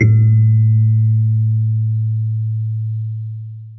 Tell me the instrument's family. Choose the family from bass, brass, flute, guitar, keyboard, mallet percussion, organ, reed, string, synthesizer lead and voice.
mallet percussion